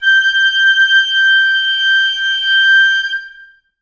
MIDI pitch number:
91